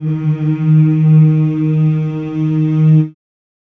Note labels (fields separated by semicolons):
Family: voice; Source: acoustic; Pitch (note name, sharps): D#3; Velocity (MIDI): 50; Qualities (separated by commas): dark, reverb